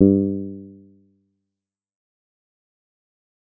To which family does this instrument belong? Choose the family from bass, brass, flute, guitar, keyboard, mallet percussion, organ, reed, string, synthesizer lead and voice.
bass